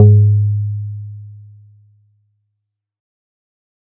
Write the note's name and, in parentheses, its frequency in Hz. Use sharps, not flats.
G#2 (103.8 Hz)